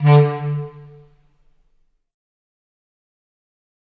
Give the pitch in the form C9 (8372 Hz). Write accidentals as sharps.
D3 (146.8 Hz)